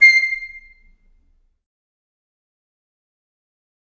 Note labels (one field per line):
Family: flute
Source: acoustic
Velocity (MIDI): 75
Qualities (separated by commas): fast decay, percussive, reverb